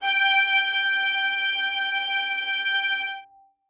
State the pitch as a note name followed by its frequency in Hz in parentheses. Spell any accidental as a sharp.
G5 (784 Hz)